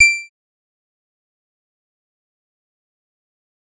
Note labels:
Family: bass; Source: synthesizer; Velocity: 100; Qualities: bright, distorted, fast decay, percussive

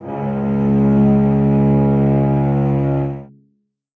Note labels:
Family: string; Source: acoustic; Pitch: C#2; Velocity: 25; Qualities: reverb

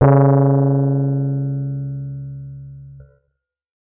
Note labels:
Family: keyboard; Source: electronic; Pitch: C#3; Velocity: 75; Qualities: distorted

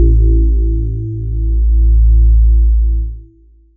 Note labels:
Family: voice; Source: synthesizer; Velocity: 127; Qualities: dark, long release

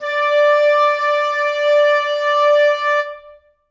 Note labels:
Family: reed; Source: acoustic; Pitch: D5; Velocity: 127; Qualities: reverb

